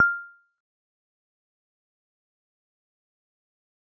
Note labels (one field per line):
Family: mallet percussion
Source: acoustic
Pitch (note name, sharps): F6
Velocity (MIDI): 25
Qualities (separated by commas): fast decay, percussive